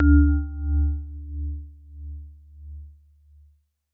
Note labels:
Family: mallet percussion; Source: acoustic; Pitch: D2; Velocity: 75; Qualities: dark, non-linear envelope

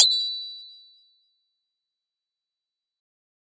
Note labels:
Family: guitar; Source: synthesizer; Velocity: 75; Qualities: bright, fast decay

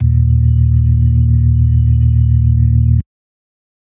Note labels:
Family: organ; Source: electronic; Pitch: D#1; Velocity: 25; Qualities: dark

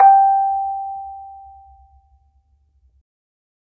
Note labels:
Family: mallet percussion; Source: acoustic; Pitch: G5; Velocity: 75; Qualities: reverb

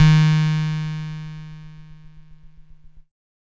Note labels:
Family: keyboard; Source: electronic; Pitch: D#3; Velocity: 75; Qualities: bright, distorted

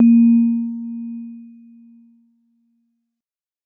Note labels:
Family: keyboard; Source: electronic; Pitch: A#3; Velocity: 25; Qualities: dark

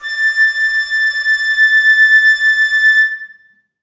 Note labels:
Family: flute; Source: acoustic; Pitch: A6; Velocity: 75; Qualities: reverb

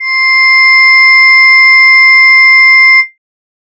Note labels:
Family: voice; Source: synthesizer; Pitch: C6; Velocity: 50

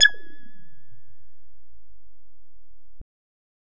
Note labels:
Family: bass; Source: synthesizer; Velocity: 50; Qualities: distorted

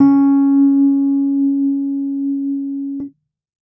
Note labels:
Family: keyboard; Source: electronic; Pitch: C#4; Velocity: 75; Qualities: dark

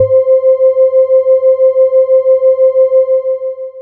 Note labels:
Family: bass; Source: synthesizer; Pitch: C5; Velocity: 50; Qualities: long release

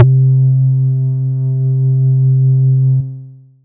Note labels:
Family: bass; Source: synthesizer; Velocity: 50; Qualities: long release, multiphonic

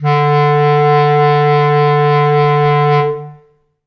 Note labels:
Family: reed; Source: acoustic; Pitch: D3; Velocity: 75; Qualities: reverb

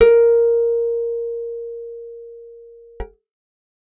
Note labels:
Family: guitar; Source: acoustic; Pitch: A#4; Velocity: 75

